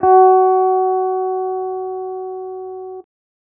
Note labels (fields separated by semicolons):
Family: guitar; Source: electronic; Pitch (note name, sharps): F#4; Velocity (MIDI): 25; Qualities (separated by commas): non-linear envelope